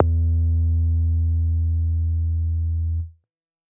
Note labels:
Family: bass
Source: synthesizer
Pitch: E2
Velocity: 100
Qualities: dark, distorted

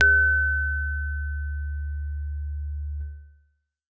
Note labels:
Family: keyboard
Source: acoustic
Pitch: D2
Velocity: 50

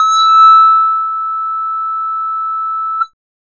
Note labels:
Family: bass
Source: synthesizer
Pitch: E6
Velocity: 100

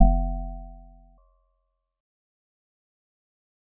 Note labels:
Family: mallet percussion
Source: synthesizer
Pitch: F1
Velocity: 25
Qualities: fast decay, multiphonic

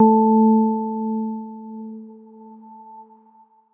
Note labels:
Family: keyboard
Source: electronic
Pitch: A3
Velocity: 100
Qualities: dark

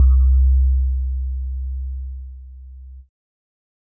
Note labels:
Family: keyboard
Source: electronic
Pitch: C2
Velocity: 25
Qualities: multiphonic

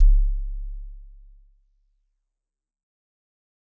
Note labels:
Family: mallet percussion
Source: acoustic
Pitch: C#1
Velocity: 50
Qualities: dark, fast decay

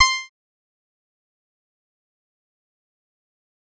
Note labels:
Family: bass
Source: synthesizer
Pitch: C6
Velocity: 100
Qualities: bright, distorted, fast decay, percussive

